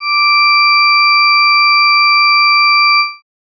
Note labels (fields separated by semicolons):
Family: organ; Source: electronic; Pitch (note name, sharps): D6; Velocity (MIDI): 75; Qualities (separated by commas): bright